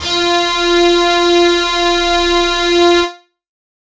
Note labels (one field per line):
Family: guitar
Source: electronic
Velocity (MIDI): 25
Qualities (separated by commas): distorted